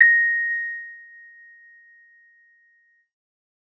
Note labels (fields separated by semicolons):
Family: keyboard; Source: electronic; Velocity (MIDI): 127